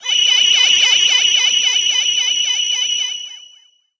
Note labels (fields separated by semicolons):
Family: voice; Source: synthesizer; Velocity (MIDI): 75; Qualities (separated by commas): bright, distorted, long release